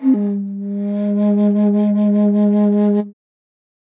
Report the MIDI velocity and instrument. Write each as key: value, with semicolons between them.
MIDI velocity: 127; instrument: acoustic flute